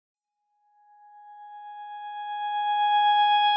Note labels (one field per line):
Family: guitar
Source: electronic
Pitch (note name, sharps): G#5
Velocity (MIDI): 100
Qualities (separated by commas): long release